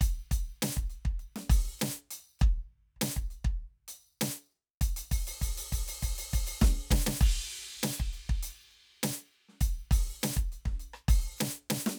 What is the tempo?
100 BPM